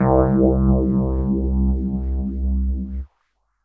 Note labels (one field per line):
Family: keyboard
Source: electronic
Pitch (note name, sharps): C2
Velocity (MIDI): 75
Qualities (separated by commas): distorted, non-linear envelope